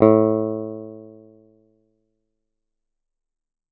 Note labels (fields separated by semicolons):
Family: guitar; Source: acoustic; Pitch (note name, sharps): A2; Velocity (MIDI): 75